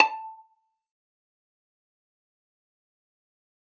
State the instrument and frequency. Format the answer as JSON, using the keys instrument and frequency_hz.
{"instrument": "acoustic string instrument", "frequency_hz": 880}